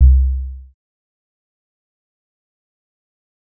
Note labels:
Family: bass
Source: synthesizer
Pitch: C2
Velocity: 25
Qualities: dark, fast decay, percussive

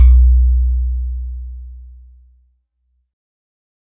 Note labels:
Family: keyboard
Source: synthesizer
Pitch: B1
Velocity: 25

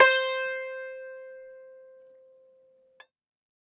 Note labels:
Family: guitar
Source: acoustic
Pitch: C5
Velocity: 100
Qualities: bright, multiphonic, reverb

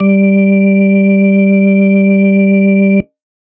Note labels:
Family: organ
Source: electronic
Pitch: G3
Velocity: 100

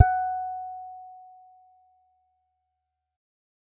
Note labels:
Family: guitar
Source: acoustic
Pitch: F#5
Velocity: 25

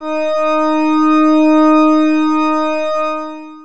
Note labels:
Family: organ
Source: electronic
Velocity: 25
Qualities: distorted, long release

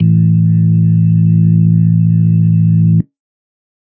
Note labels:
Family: organ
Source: electronic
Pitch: A1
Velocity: 100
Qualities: dark

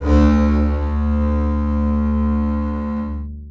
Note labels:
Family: string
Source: acoustic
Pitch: D2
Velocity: 127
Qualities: long release, reverb

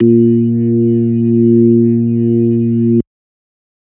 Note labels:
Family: organ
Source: electronic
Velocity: 127

